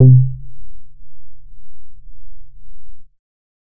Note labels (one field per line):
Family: bass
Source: synthesizer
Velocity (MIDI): 25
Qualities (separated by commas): dark, distorted